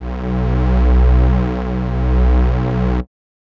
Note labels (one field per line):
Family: reed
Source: acoustic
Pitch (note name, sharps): B1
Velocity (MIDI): 127